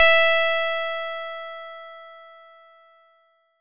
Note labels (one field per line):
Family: bass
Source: synthesizer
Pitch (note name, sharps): E5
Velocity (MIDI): 75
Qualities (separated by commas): bright, distorted